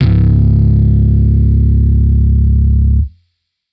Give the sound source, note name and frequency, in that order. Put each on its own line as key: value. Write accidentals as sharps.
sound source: electronic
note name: C#1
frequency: 34.65 Hz